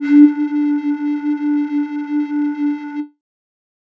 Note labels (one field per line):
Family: flute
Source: synthesizer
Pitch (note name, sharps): D4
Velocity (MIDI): 25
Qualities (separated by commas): distorted